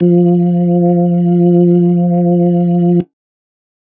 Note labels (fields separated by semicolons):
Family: organ; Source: electronic; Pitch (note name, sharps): F3; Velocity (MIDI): 75; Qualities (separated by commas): dark